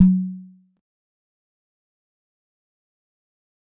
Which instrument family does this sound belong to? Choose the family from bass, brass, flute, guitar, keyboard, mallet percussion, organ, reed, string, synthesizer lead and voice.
mallet percussion